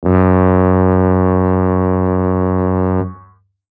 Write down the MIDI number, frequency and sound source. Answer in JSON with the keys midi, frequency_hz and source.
{"midi": 42, "frequency_hz": 92.5, "source": "acoustic"}